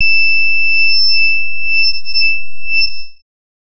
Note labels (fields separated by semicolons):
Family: bass; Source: synthesizer; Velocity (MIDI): 25; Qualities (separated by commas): bright, distorted, non-linear envelope